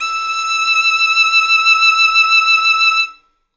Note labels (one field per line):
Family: string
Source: acoustic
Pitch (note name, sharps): E6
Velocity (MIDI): 50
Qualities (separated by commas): bright